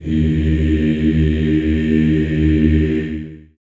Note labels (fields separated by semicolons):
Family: voice; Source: acoustic; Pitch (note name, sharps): D#2; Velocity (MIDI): 50; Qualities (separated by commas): long release, reverb